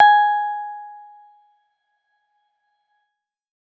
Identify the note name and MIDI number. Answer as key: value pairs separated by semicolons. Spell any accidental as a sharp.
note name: G#5; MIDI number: 80